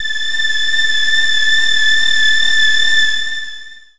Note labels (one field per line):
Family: voice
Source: synthesizer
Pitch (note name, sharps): A6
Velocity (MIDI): 25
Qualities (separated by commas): distorted, long release